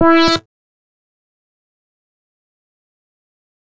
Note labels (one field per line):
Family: bass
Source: synthesizer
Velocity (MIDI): 100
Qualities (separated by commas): fast decay, percussive